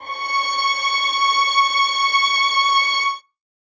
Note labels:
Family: string; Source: acoustic; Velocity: 25; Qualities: reverb

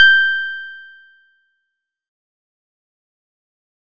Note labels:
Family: guitar; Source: synthesizer; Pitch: G6; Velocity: 50; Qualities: bright, fast decay

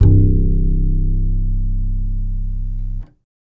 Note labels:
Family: bass; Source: electronic; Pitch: C1; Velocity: 25; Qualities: reverb

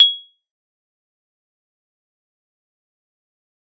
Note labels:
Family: mallet percussion; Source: acoustic; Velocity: 50; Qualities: bright, fast decay, percussive

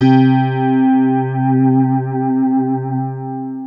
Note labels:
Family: guitar; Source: electronic; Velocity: 25; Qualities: long release, multiphonic, non-linear envelope

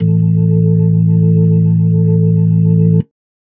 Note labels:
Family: organ; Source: electronic; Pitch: A1; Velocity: 100; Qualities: dark

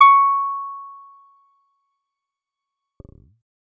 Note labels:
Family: bass; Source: synthesizer; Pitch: C#6; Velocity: 25; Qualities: fast decay

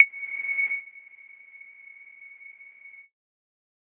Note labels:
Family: mallet percussion; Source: electronic; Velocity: 100; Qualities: non-linear envelope

